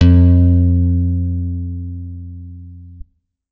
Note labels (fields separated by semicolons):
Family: guitar; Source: electronic; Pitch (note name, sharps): F2; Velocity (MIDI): 75; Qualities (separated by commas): reverb